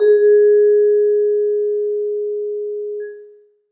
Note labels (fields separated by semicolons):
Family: mallet percussion; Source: acoustic; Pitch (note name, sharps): G#4; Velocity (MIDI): 25; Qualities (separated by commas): reverb